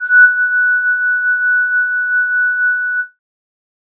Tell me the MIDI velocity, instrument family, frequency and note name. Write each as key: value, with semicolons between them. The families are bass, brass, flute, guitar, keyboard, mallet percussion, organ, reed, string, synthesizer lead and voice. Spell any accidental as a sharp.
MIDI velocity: 75; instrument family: flute; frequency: 1480 Hz; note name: F#6